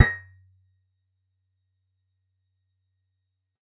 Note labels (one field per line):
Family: guitar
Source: acoustic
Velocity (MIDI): 50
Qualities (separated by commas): percussive